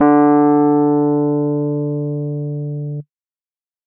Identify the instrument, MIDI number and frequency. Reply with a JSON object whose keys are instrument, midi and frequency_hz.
{"instrument": "electronic keyboard", "midi": 50, "frequency_hz": 146.8}